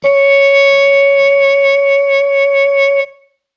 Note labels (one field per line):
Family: brass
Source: acoustic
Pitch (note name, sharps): C#5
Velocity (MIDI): 25